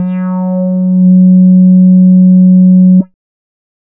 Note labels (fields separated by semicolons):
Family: bass; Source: synthesizer; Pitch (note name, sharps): F#3; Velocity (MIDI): 75; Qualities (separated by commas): dark, distorted